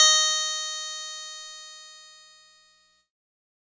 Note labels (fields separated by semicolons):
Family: keyboard; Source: electronic; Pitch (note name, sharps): D#5; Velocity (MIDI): 127; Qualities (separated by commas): bright, distorted